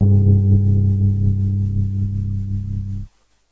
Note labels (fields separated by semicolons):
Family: keyboard; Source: electronic; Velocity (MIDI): 50; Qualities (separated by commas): dark